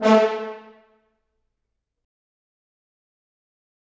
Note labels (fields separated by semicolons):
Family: brass; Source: acoustic; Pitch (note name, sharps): A3; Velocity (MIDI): 127; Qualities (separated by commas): fast decay, reverb